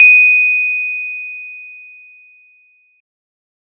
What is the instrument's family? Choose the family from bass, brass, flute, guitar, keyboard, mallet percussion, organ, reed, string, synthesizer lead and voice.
organ